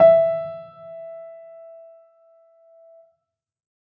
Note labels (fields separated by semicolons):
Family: keyboard; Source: acoustic; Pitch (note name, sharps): E5; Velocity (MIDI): 75; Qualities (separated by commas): reverb